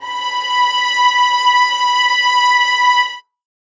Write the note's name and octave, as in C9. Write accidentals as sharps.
B5